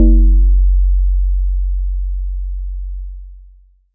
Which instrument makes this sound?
electronic mallet percussion instrument